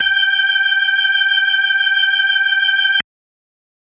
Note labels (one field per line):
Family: organ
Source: electronic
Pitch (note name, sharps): G6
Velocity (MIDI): 25